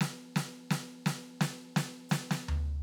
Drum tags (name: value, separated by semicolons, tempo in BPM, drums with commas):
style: New Orleans funk; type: fill; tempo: 84 BPM; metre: 4/4; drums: hi-hat pedal, snare, floor tom